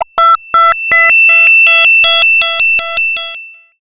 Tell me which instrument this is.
synthesizer bass